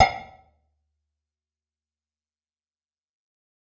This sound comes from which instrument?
electronic guitar